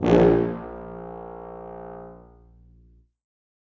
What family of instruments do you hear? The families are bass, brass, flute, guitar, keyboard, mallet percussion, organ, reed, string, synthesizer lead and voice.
brass